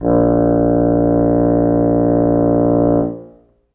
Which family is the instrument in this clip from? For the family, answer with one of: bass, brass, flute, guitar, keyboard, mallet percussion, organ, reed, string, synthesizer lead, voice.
reed